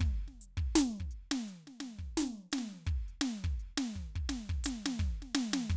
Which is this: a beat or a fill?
beat